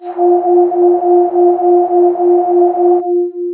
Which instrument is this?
synthesizer voice